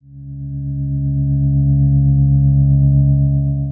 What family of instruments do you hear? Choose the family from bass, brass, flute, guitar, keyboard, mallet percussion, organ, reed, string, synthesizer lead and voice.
guitar